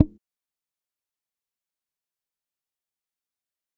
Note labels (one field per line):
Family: bass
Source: electronic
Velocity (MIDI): 25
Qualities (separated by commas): fast decay, percussive